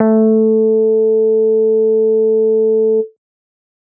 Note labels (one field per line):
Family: bass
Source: synthesizer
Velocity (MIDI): 100